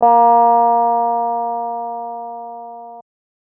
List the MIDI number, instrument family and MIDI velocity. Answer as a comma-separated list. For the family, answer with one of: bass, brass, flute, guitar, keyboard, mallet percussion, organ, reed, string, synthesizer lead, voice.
58, keyboard, 25